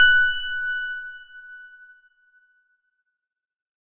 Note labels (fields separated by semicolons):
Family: organ; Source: electronic; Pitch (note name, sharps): F#6; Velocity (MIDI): 127; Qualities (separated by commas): bright